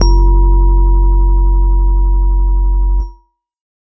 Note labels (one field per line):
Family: keyboard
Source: electronic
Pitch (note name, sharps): F#1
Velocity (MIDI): 127